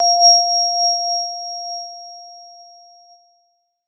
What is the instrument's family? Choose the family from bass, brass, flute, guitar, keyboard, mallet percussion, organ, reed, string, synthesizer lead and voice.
keyboard